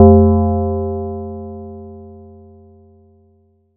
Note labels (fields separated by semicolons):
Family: mallet percussion; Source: acoustic; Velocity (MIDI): 25; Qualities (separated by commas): multiphonic